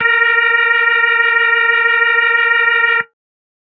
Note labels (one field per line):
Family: organ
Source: electronic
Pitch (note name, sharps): A#4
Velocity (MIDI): 127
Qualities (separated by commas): distorted